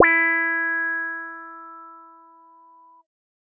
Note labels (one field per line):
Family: bass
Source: synthesizer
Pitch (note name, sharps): E4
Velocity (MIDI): 127